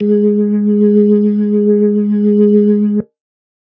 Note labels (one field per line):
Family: organ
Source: electronic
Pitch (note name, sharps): G#3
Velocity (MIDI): 75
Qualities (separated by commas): dark